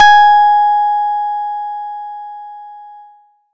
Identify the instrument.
acoustic guitar